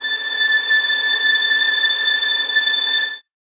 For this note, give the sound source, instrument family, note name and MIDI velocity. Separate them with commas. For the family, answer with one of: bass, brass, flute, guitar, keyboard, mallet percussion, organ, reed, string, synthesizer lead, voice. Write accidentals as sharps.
acoustic, string, A6, 100